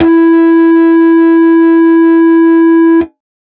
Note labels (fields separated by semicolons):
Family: guitar; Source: electronic; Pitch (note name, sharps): E4; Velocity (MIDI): 100